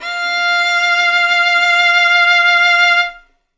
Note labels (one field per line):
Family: string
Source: acoustic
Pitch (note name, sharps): F5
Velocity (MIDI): 50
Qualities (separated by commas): bright, reverb